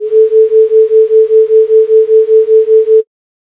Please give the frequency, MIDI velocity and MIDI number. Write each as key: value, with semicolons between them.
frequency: 440 Hz; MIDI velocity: 127; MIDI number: 69